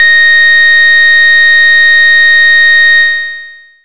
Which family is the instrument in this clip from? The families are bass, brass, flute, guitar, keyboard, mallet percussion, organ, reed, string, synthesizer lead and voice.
bass